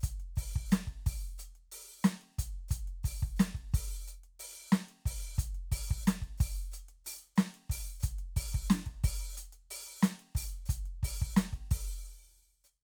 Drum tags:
hip-hop, beat, 90 BPM, 4/4, closed hi-hat, open hi-hat, hi-hat pedal, snare, kick

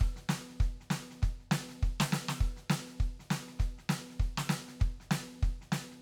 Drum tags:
rockabilly, beat, 200 BPM, 4/4, snare, kick

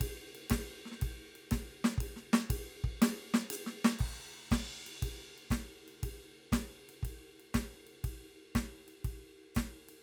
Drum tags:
rock, beat, 120 BPM, 4/4, crash, ride, hi-hat pedal, snare, kick

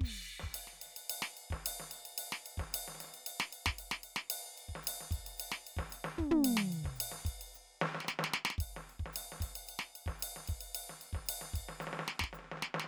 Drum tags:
songo, beat, 112 BPM, 4/4, crash, ride, ride bell, hi-hat pedal, snare, floor tom, kick

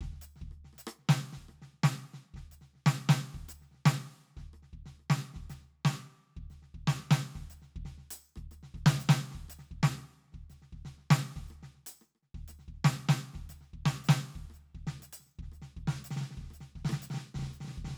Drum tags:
songo, beat, 120 BPM, 4/4, crash, percussion, snare, cross-stick, kick

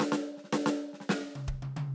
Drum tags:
Afro-Cuban rumba, fill, 110 BPM, 4/4, snare, high tom, kick

